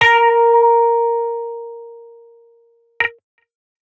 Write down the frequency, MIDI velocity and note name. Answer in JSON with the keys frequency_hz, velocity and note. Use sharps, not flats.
{"frequency_hz": 466.2, "velocity": 127, "note": "A#4"}